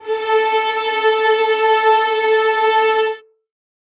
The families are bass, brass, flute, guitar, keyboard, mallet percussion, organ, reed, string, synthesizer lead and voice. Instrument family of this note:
string